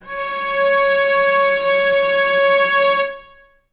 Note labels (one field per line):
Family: string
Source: acoustic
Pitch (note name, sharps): C#5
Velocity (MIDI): 50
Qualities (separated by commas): reverb